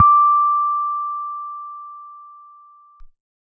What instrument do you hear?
electronic keyboard